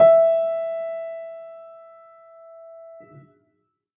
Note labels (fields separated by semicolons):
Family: keyboard; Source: acoustic; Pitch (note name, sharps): E5; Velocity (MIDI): 25; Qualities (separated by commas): reverb